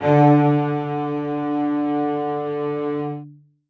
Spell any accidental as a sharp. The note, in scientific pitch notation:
D3